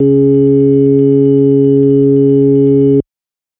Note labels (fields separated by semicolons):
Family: organ; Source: electronic; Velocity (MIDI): 50; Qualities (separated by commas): dark